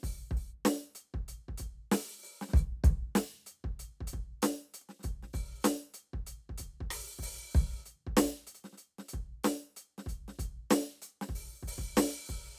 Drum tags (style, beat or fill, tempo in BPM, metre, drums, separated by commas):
rock, beat, 95 BPM, 4/4, closed hi-hat, open hi-hat, hi-hat pedal, snare, cross-stick, kick